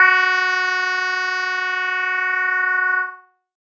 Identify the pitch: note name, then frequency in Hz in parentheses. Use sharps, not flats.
F#4 (370 Hz)